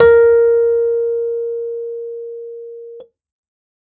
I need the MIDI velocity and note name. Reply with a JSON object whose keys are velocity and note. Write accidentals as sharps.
{"velocity": 100, "note": "A#4"}